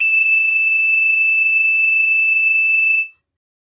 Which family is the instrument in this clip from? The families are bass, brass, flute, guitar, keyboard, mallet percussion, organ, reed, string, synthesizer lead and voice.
reed